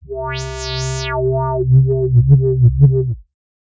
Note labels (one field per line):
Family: bass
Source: synthesizer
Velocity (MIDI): 75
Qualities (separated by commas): distorted, non-linear envelope